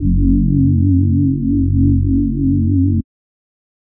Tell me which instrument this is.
synthesizer voice